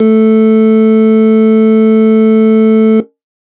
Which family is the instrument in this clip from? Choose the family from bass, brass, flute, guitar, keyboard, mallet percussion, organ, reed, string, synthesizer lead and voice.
organ